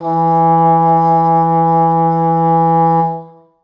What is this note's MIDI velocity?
25